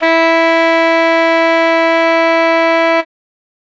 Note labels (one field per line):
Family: reed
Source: acoustic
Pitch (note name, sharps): E4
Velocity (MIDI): 75